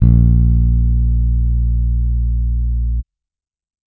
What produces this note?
electronic bass